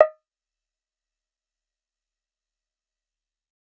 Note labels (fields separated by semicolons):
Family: bass; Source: synthesizer; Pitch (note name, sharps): D#5; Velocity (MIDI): 127; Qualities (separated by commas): fast decay, percussive